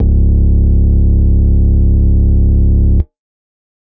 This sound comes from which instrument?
electronic organ